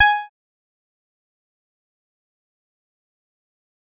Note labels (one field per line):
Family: bass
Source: synthesizer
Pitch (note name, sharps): G#5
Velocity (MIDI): 75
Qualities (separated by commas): bright, distorted, fast decay, percussive